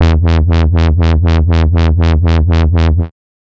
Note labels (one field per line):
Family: bass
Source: synthesizer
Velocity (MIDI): 100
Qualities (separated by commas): bright, distorted, tempo-synced